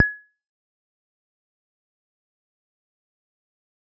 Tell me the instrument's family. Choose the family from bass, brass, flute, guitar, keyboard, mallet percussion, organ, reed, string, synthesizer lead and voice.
bass